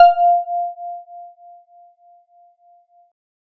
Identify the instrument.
electronic keyboard